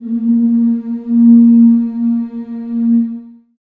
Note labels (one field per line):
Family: voice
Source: acoustic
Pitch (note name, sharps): A#3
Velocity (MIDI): 127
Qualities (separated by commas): dark, reverb